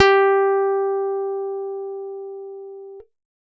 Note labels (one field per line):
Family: guitar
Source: acoustic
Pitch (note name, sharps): G4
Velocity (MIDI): 100